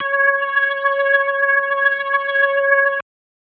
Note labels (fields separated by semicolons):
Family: organ; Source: electronic; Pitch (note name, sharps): C#5; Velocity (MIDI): 127